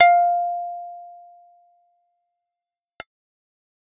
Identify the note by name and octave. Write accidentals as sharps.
F5